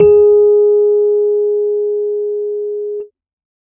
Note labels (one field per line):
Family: keyboard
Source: electronic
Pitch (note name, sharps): G#4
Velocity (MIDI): 75